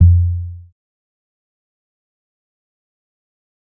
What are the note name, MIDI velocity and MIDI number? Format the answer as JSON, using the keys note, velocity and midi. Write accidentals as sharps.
{"note": "F2", "velocity": 50, "midi": 41}